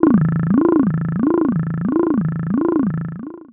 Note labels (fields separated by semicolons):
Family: voice; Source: synthesizer; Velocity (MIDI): 127; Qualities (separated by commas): long release, non-linear envelope, tempo-synced